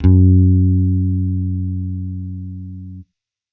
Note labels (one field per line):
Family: bass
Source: electronic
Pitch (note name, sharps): F#2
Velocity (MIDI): 25